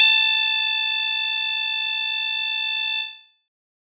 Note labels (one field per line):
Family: keyboard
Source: electronic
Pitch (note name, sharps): A5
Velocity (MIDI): 127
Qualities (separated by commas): bright, distorted, multiphonic